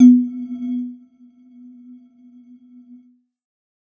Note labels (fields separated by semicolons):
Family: mallet percussion; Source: electronic; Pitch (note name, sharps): B3; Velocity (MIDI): 75; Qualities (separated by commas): dark, non-linear envelope